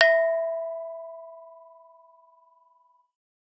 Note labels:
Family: mallet percussion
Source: acoustic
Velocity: 100

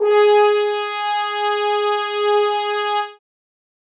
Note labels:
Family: brass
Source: acoustic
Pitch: G#4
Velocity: 127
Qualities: bright, reverb

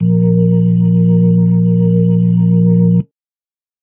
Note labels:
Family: organ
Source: electronic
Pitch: A#1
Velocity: 50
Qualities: dark

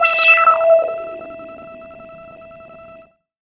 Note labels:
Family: bass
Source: synthesizer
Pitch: E5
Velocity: 25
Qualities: bright, distorted, non-linear envelope

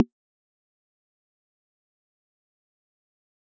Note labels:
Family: mallet percussion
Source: electronic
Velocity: 25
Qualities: fast decay, percussive

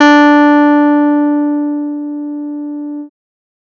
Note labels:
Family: bass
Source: synthesizer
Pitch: D4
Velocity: 127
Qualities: distorted

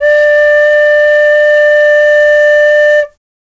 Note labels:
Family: flute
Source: acoustic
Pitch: D5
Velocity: 75

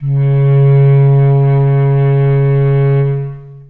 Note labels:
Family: reed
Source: acoustic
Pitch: C#3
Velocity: 25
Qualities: long release, reverb

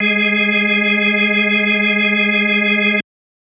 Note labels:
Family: organ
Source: electronic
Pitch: G#3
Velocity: 75

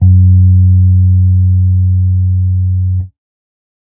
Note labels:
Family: keyboard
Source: electronic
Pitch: F#2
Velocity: 25

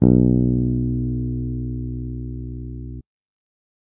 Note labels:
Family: bass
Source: electronic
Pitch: B1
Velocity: 100

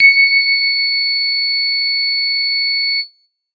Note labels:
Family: bass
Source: synthesizer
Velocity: 100

